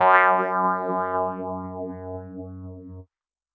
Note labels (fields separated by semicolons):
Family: keyboard; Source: electronic; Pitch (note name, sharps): F#2; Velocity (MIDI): 127; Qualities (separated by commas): distorted, non-linear envelope